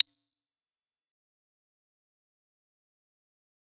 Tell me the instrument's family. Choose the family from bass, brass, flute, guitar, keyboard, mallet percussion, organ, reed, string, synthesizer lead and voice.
mallet percussion